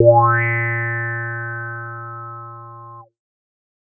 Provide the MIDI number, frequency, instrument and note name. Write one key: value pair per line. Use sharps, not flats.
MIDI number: 46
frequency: 116.5 Hz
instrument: synthesizer bass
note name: A#2